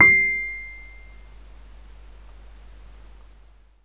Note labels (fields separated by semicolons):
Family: keyboard; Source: electronic; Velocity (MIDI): 25